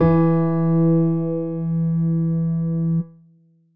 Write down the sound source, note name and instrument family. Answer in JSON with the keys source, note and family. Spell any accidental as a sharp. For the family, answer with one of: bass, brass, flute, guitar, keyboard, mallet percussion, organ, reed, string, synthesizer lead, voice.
{"source": "electronic", "note": "E3", "family": "keyboard"}